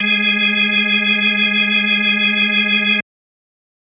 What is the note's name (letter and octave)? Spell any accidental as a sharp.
G#3